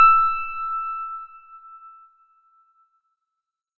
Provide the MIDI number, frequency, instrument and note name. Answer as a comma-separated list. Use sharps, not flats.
88, 1319 Hz, electronic organ, E6